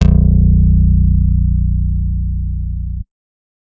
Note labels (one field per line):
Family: guitar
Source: acoustic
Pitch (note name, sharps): A#0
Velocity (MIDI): 100